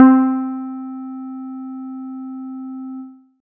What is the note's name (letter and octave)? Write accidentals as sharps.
C4